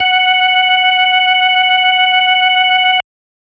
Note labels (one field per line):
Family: organ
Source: electronic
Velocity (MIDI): 75